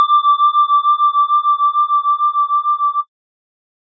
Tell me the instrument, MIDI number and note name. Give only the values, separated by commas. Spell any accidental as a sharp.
electronic organ, 86, D6